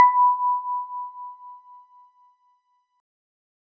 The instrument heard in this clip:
electronic keyboard